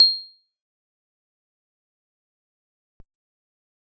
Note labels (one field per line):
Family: guitar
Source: acoustic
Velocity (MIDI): 127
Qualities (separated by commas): bright, fast decay, percussive